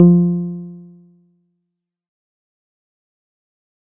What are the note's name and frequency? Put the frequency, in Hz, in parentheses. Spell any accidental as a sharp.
F3 (174.6 Hz)